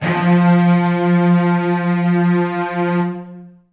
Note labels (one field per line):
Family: string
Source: acoustic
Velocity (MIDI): 127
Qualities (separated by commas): long release, reverb